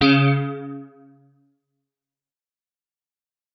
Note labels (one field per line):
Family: guitar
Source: electronic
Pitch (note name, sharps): C#3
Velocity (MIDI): 50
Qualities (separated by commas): fast decay